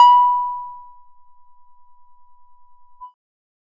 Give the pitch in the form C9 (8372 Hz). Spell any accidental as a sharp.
B5 (987.8 Hz)